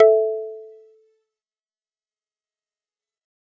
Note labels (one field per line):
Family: mallet percussion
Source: acoustic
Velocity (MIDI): 127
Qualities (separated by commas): fast decay, multiphonic, percussive